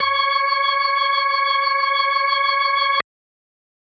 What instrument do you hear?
electronic organ